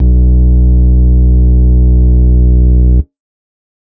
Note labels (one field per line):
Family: organ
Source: electronic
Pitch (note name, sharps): B1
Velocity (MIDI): 127